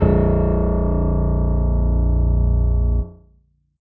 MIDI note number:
22